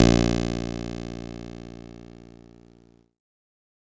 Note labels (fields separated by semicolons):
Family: keyboard; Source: electronic; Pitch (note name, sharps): A#1; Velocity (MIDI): 127; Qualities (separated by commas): bright, distorted